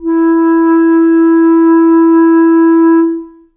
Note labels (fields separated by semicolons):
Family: reed; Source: acoustic; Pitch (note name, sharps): E4; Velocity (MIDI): 75; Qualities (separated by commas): long release, reverb